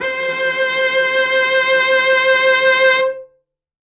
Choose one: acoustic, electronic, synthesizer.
acoustic